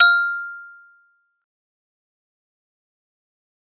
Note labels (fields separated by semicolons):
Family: mallet percussion; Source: acoustic; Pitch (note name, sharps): F6; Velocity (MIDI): 50; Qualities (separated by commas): fast decay, percussive